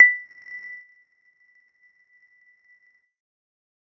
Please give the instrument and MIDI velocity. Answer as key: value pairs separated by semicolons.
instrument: electronic mallet percussion instrument; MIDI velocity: 50